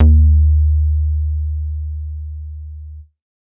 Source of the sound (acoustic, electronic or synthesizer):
synthesizer